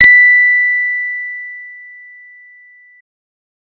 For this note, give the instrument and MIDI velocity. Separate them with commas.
synthesizer bass, 127